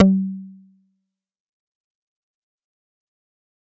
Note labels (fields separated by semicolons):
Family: bass; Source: synthesizer; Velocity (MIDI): 100; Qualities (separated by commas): distorted, fast decay, percussive